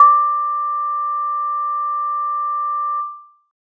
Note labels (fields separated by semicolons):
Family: keyboard; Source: electronic; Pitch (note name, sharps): D6; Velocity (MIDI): 25